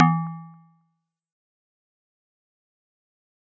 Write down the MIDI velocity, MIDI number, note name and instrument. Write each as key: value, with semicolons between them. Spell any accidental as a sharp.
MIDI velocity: 127; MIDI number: 52; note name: E3; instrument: acoustic mallet percussion instrument